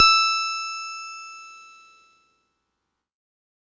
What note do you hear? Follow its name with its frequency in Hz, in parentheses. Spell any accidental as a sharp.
E6 (1319 Hz)